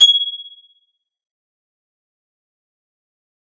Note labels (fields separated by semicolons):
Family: guitar; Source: electronic; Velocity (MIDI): 25; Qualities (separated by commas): bright, fast decay, multiphonic, non-linear envelope, percussive